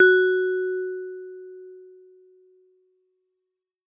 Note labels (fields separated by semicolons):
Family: mallet percussion; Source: acoustic; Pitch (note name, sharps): F#4; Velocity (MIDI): 127